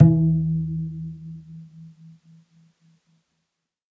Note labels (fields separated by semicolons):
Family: string; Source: acoustic; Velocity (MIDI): 50; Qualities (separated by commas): reverb